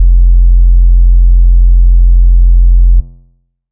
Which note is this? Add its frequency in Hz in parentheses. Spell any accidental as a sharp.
F1 (43.65 Hz)